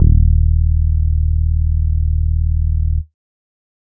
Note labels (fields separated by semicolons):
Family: bass; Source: synthesizer; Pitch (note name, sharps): D#1; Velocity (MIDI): 75